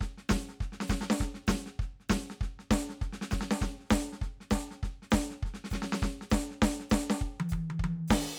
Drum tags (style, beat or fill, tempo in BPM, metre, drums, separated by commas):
rockabilly, beat, 200 BPM, 4/4, crash, hi-hat pedal, snare, high tom, kick